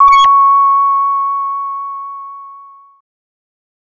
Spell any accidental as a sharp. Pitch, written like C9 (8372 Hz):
C#6 (1109 Hz)